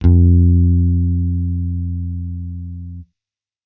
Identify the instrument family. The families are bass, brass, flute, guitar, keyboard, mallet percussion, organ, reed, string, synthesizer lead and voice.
bass